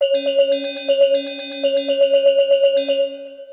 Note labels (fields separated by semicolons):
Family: mallet percussion; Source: synthesizer; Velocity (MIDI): 127; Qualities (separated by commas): bright, long release, multiphonic, tempo-synced